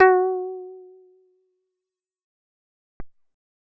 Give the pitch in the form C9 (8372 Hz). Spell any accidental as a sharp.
F#4 (370 Hz)